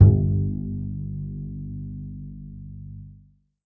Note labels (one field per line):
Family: string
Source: acoustic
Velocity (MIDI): 100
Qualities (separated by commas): dark, reverb